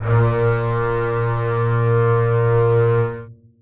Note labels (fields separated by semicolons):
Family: string; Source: acoustic; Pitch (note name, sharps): A#2; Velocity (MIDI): 50; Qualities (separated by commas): reverb